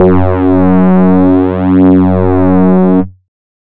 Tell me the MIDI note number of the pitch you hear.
42